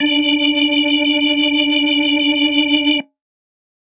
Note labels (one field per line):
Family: organ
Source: electronic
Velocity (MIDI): 127